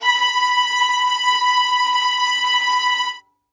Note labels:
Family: string; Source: acoustic; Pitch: B5; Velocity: 127; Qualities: bright, non-linear envelope, reverb

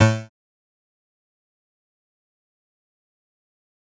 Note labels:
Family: bass; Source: synthesizer; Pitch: A2; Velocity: 75; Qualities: bright, distorted, fast decay, percussive

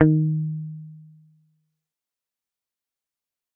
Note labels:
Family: guitar; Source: electronic; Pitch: D#3; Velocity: 25; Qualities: fast decay

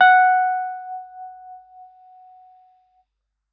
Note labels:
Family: keyboard; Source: electronic; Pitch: F#5; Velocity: 100

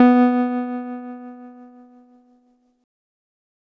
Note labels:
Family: keyboard; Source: electronic; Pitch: B3; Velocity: 75; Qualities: distorted

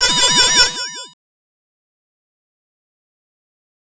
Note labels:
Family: bass; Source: synthesizer; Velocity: 100; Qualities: bright, distorted, fast decay, multiphonic

